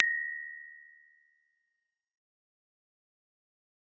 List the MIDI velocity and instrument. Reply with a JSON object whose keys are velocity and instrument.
{"velocity": 100, "instrument": "acoustic mallet percussion instrument"}